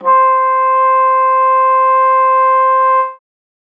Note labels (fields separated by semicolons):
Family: reed; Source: acoustic; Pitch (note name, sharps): C5; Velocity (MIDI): 75